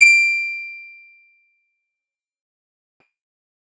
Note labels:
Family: guitar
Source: acoustic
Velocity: 75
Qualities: bright, distorted, fast decay

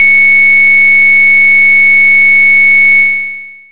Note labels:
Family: bass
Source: synthesizer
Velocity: 25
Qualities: bright, distorted, long release

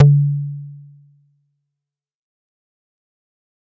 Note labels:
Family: bass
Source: synthesizer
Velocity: 25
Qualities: fast decay

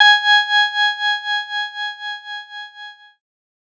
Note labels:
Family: keyboard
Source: electronic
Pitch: G#5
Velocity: 50

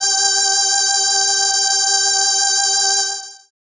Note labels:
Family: keyboard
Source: synthesizer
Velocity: 25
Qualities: bright

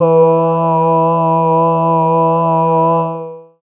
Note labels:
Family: voice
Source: synthesizer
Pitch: E3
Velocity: 127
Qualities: long release

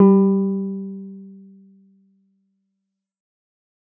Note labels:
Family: guitar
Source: synthesizer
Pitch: G3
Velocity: 75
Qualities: dark

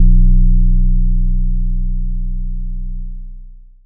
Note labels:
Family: mallet percussion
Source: acoustic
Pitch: B0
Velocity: 25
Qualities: distorted, long release

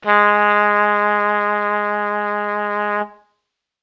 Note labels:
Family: brass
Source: acoustic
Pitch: G#3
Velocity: 25

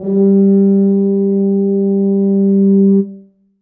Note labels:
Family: brass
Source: acoustic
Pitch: G3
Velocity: 75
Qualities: dark, reverb

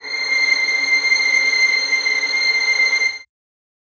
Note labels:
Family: string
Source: acoustic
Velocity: 25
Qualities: reverb

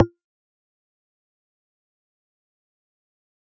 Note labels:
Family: mallet percussion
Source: acoustic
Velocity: 50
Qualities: fast decay, percussive

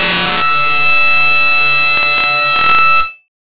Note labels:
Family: bass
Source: synthesizer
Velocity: 100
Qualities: bright, distorted

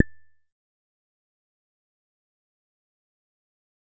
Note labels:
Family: bass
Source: synthesizer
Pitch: A6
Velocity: 50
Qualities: fast decay, percussive

